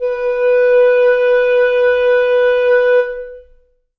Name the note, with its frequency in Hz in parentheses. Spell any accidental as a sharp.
B4 (493.9 Hz)